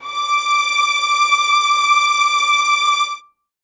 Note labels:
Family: string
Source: acoustic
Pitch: D6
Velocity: 50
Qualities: reverb

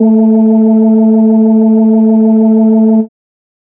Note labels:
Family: organ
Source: electronic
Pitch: A3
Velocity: 25

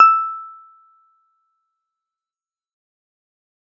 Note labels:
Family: keyboard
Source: electronic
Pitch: E6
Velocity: 50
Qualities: fast decay, percussive

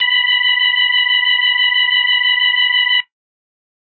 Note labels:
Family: organ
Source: electronic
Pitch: B5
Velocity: 25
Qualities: bright

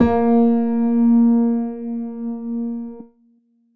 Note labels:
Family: keyboard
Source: electronic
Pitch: A#3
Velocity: 50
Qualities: dark

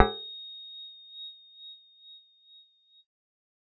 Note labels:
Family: bass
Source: synthesizer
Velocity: 25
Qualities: reverb

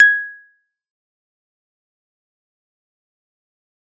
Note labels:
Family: keyboard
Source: electronic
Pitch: G#6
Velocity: 100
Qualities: fast decay, percussive

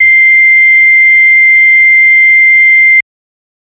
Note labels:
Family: organ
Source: electronic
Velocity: 127

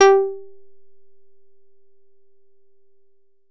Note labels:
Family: guitar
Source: synthesizer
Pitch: G4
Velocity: 50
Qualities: percussive

